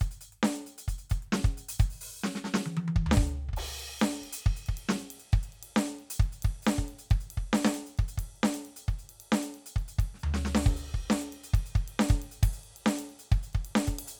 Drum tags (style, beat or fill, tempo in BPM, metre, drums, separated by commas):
rock, beat, 135 BPM, 4/4, crash, ride, closed hi-hat, open hi-hat, hi-hat pedal, snare, high tom, floor tom, kick